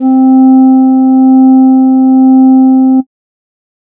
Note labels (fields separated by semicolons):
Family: flute; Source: synthesizer; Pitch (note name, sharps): C4; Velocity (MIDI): 50; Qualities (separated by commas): dark